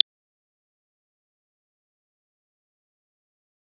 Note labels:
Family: bass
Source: synthesizer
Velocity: 127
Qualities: fast decay, percussive

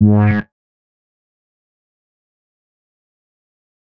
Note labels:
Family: bass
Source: synthesizer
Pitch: G#2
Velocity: 100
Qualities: distorted, fast decay, percussive

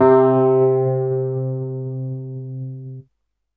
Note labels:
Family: keyboard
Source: electronic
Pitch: C3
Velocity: 100

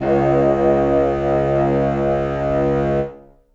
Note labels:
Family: reed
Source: acoustic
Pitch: C#2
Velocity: 75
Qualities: reverb

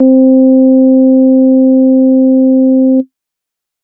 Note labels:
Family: organ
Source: electronic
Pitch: C4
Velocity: 75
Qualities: dark

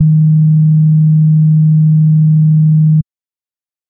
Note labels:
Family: bass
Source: synthesizer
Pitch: D#3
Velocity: 100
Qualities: dark

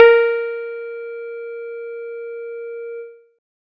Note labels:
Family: guitar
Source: synthesizer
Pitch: A#4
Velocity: 100

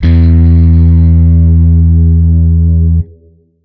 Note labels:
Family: guitar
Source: electronic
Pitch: E2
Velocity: 100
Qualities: bright, distorted

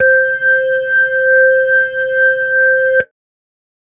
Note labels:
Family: keyboard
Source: electronic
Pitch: C5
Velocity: 25

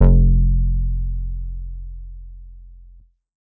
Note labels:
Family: bass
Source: synthesizer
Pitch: F1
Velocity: 127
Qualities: dark

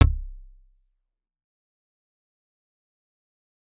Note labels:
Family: guitar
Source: electronic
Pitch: C1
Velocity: 75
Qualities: fast decay, percussive

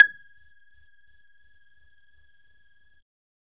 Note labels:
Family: bass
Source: synthesizer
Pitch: G#6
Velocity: 25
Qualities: percussive

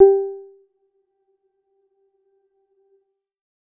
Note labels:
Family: keyboard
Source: electronic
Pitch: G4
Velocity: 50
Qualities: dark, percussive, reverb

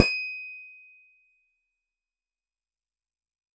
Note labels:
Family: keyboard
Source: electronic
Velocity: 100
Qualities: fast decay

